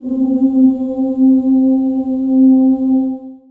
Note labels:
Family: voice; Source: acoustic; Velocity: 127; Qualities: reverb

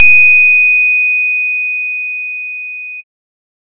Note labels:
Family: bass; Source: synthesizer; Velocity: 25; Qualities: bright, distorted

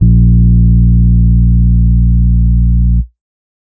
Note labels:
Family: keyboard; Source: electronic; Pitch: A#1; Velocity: 50; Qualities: dark

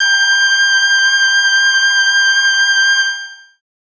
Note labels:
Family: voice; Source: synthesizer; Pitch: G6; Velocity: 127; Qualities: bright, long release

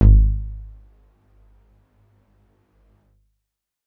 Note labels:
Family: keyboard; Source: electronic; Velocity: 100; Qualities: dark, percussive, reverb

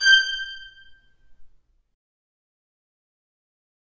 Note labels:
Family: string; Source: acoustic; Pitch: G6; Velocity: 100; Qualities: bright, fast decay, reverb

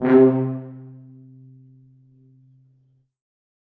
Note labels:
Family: brass; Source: acoustic; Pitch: C3; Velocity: 75; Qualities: reverb

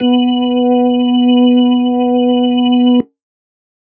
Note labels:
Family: organ; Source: electronic; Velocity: 127; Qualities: dark

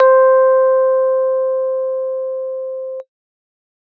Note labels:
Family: keyboard; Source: electronic; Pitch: C5; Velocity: 75

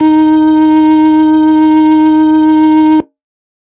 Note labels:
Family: organ; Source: electronic; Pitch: D#4; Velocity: 127; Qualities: distorted

